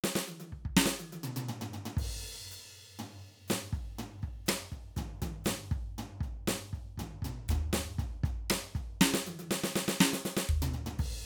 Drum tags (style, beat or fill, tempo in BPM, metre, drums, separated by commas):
rock, beat, 120 BPM, 4/4, crash, hi-hat pedal, percussion, snare, high tom, mid tom, floor tom, kick